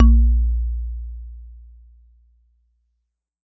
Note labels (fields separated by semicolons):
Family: mallet percussion; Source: acoustic; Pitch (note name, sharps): A#1; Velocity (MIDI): 75; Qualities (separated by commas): dark